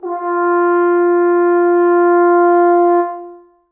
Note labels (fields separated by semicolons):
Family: brass; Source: acoustic; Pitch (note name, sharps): F4; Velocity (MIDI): 75; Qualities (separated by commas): reverb